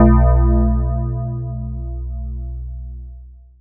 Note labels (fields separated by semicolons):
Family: mallet percussion; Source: electronic; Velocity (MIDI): 100; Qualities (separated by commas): long release